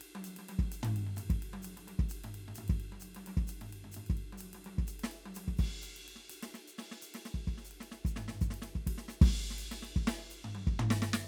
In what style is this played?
linear jazz